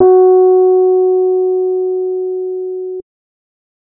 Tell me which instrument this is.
electronic keyboard